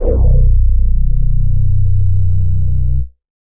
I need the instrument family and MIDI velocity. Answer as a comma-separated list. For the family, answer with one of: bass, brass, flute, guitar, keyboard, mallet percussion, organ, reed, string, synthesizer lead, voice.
voice, 127